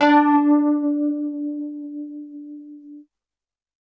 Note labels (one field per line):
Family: keyboard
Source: electronic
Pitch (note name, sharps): D4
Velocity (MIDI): 127